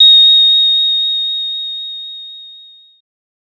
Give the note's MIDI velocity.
25